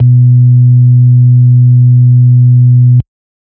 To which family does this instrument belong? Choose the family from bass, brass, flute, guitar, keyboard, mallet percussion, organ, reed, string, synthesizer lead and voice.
organ